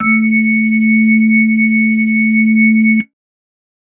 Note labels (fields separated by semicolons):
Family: organ; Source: electronic; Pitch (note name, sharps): A3; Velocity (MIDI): 50